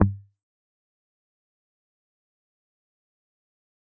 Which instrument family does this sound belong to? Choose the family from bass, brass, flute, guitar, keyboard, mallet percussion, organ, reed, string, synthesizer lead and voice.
guitar